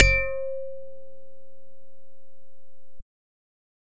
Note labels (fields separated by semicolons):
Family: bass; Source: synthesizer; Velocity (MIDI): 100